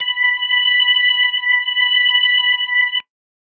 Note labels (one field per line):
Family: organ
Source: electronic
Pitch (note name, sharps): B5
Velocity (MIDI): 25